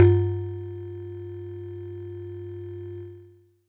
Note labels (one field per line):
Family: mallet percussion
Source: acoustic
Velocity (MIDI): 50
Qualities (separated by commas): distorted